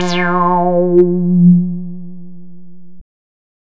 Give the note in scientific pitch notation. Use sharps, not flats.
F3